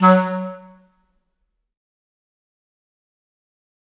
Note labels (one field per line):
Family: reed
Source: acoustic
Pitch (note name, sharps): F#3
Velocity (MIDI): 127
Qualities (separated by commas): fast decay, reverb